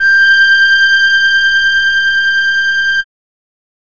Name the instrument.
acoustic keyboard